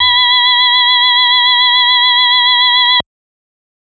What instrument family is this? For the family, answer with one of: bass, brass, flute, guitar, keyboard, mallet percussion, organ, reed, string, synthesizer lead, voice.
organ